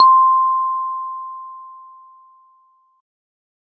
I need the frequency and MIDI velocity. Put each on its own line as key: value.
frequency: 1047 Hz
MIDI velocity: 100